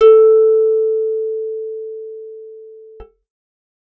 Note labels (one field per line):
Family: guitar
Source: acoustic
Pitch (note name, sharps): A4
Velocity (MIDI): 127